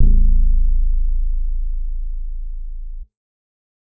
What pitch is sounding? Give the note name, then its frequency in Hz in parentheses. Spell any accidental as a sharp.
A0 (27.5 Hz)